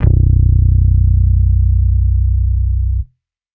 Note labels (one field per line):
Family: bass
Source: electronic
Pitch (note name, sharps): B0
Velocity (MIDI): 127